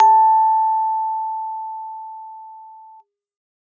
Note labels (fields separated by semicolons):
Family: keyboard; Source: acoustic; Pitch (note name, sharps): A5; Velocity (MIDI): 100